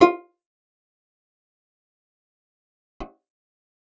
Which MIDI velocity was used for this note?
50